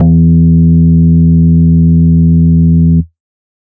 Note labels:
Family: organ; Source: electronic; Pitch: E2; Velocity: 75

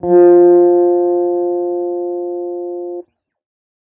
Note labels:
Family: guitar; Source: electronic; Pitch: F3; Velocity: 75; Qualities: non-linear envelope

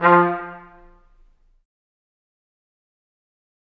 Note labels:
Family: brass; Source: acoustic; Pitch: F3; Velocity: 75; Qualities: fast decay, percussive, reverb

